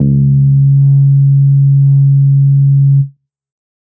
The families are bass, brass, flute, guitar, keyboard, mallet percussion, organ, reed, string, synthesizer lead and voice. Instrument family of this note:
bass